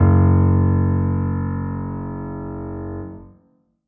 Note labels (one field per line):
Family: keyboard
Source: acoustic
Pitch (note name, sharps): F#1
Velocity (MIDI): 75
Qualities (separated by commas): reverb